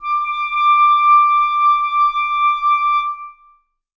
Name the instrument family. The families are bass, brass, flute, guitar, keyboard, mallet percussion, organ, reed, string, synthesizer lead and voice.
reed